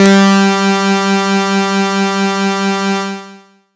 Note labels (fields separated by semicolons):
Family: bass; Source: synthesizer; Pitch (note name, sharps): G3; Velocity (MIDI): 25; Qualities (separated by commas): bright, distorted, long release